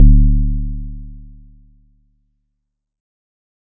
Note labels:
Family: keyboard; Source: electronic; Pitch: D1; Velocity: 127; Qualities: dark

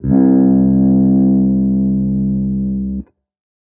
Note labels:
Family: guitar; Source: electronic; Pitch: C2; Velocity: 75; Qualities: non-linear envelope

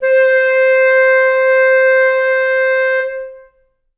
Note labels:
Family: reed; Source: acoustic; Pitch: C5; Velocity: 100; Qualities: long release, reverb

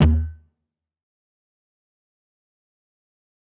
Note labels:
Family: guitar; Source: electronic; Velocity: 25; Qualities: distorted, fast decay, percussive

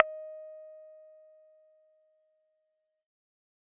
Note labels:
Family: bass; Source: synthesizer; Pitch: D#5; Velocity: 100

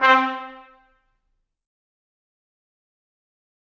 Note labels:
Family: brass; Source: acoustic; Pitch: C4; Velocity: 100; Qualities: fast decay, percussive, reverb

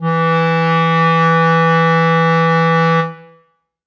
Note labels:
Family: reed; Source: acoustic; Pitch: E3; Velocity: 100; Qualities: reverb

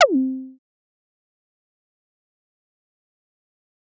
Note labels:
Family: bass; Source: synthesizer; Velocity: 100; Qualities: distorted, fast decay, percussive

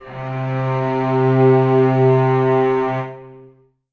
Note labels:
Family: string; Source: acoustic; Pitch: C3; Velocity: 25; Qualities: long release, reverb

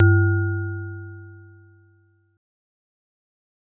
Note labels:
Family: mallet percussion; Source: acoustic; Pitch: G2; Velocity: 127; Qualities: dark, fast decay

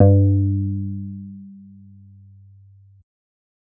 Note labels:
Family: bass; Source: synthesizer; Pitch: G2; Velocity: 25

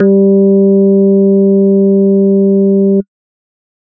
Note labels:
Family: organ; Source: electronic; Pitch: G3; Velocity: 75

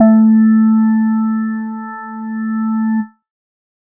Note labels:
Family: organ; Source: electronic; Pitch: A3; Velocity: 75; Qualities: dark

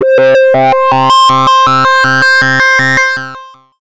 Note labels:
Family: bass; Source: synthesizer; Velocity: 100; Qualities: distorted, long release, multiphonic, tempo-synced

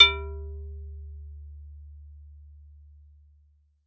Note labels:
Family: mallet percussion; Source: acoustic; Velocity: 25

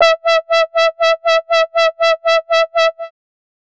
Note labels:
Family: bass; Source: synthesizer; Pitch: E5; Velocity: 75; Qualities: bright, distorted, tempo-synced

